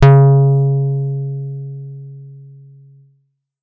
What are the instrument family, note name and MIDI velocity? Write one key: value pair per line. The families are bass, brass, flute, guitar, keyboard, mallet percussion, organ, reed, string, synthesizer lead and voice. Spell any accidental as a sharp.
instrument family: guitar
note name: C#3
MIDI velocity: 25